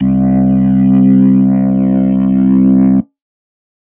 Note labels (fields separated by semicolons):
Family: organ; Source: electronic; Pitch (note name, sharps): C2; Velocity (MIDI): 127; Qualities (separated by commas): distorted